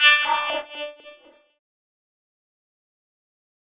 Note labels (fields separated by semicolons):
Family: keyboard; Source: electronic; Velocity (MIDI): 75; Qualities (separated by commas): distorted, fast decay, non-linear envelope